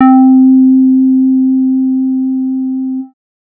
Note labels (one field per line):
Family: bass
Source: synthesizer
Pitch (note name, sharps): C4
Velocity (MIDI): 127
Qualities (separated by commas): dark